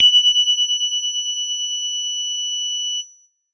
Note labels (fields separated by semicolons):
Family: bass; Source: synthesizer; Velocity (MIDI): 127; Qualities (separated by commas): bright